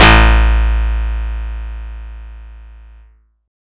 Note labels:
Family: guitar; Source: acoustic; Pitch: A1; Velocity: 127; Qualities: bright

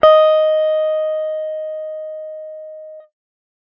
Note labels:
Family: guitar; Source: electronic; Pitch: D#5; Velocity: 75

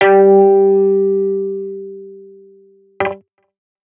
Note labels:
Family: guitar; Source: electronic; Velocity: 75; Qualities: distorted

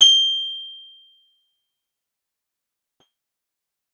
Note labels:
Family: guitar; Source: acoustic; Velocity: 50; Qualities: bright, distorted, fast decay

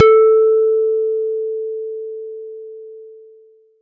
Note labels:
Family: guitar; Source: electronic; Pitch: A4; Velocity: 50; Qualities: long release

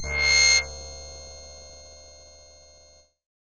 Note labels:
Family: keyboard; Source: synthesizer; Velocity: 50; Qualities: bright, distorted

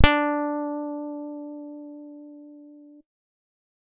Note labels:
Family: guitar; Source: electronic; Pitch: D4; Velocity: 100

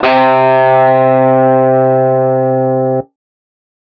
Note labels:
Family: guitar; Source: electronic; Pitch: C3; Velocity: 127; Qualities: distorted

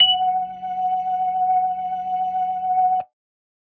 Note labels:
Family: organ; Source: electronic; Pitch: F#5; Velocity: 75

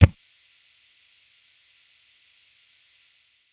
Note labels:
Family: bass; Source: electronic; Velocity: 25; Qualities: percussive

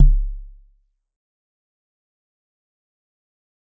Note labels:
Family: mallet percussion; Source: acoustic; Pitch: C#1; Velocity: 25; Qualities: dark, fast decay, percussive

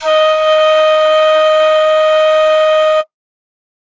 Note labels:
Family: flute; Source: acoustic; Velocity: 25

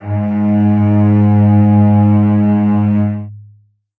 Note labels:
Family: string; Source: acoustic; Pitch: G#2; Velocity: 50; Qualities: long release, reverb

